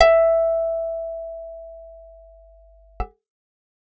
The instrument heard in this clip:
acoustic guitar